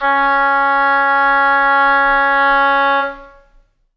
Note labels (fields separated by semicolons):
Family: reed; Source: acoustic; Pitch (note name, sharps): C#4; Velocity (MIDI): 25; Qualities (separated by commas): long release, reverb